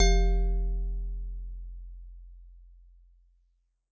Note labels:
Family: mallet percussion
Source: acoustic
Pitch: F1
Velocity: 100

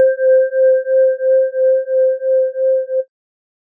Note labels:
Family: organ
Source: electronic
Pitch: C5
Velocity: 75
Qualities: dark

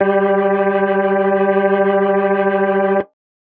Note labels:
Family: organ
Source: electronic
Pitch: G3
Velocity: 25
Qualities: distorted

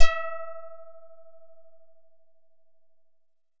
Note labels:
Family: guitar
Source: synthesizer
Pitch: E5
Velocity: 50

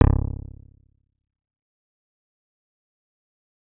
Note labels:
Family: bass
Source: synthesizer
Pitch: C#1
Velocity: 25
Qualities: fast decay, percussive

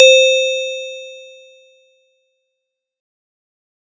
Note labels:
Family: mallet percussion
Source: acoustic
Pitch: C5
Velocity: 127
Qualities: bright

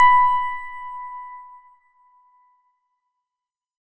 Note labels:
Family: organ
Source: electronic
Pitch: B5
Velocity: 100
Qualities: bright

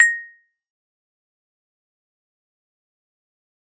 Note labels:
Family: mallet percussion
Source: acoustic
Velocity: 127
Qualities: fast decay, percussive

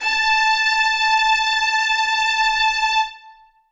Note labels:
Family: string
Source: acoustic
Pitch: A5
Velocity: 100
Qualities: bright, reverb

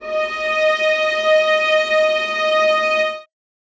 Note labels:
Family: string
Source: acoustic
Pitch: D#5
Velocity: 25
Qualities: reverb

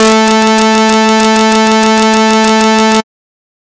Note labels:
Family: bass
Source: synthesizer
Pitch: A3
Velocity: 127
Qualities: bright, distorted

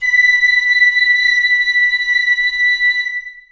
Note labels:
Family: flute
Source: acoustic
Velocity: 25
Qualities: long release, reverb

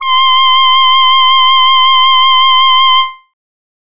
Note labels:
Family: voice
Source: synthesizer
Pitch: C6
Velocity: 127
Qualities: bright

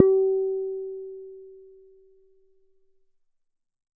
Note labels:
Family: bass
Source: synthesizer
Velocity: 75

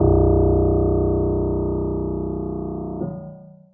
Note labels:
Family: keyboard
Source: acoustic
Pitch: B0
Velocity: 25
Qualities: long release

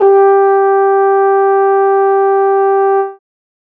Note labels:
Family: brass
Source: acoustic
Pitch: G4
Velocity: 25

